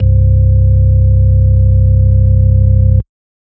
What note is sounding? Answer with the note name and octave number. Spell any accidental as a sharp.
C1